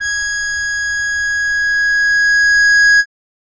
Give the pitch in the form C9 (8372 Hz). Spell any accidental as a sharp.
G#6 (1661 Hz)